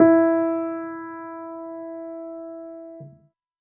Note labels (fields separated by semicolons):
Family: keyboard; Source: acoustic; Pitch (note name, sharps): E4; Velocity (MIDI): 25